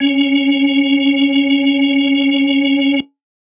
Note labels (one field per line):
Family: organ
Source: electronic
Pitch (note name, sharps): C#4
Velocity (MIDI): 100